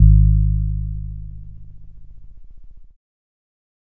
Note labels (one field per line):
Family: keyboard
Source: electronic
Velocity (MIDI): 75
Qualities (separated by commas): dark